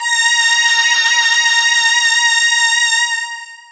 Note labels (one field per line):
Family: voice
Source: synthesizer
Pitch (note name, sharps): A#5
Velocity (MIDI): 127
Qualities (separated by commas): bright, distorted, long release